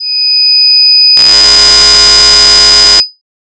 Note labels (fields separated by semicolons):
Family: voice; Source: synthesizer; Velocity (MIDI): 25; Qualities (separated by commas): bright